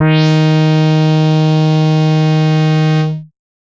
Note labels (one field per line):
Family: bass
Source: synthesizer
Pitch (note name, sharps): D#3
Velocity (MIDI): 100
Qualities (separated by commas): bright, distorted